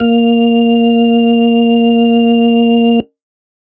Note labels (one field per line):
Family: organ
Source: electronic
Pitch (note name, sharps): A#3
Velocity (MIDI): 50